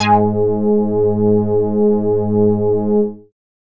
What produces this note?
synthesizer bass